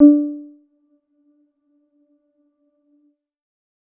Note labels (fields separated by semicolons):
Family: keyboard; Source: electronic; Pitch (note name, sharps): D4; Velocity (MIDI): 75; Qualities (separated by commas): dark, percussive, reverb